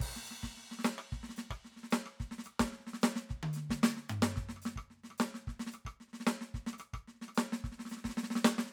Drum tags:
Brazilian baião
beat
110 BPM
4/4
crash, hi-hat pedal, snare, cross-stick, high tom, floor tom, kick

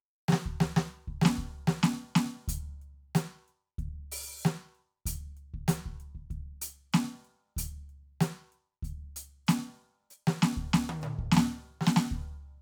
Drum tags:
funk
beat
95 BPM
4/4
closed hi-hat, open hi-hat, hi-hat pedal, snare, high tom, mid tom, kick

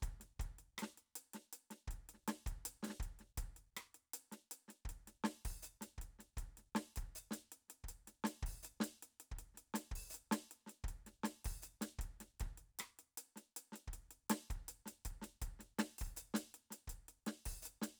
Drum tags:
funk
beat
80 BPM
4/4
closed hi-hat, open hi-hat, hi-hat pedal, snare, cross-stick, kick

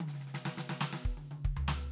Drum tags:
fast funk
fill
125 BPM
4/4
closed hi-hat, snare, high tom, floor tom, kick

